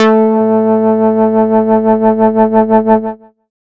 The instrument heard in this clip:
synthesizer bass